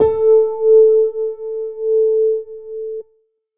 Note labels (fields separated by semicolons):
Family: keyboard; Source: electronic; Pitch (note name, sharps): A4; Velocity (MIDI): 25; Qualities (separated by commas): dark